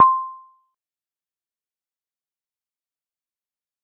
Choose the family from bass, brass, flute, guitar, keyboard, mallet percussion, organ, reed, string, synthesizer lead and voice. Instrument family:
mallet percussion